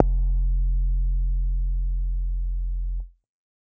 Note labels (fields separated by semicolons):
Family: bass; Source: synthesizer; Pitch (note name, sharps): F1; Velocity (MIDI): 100; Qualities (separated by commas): distorted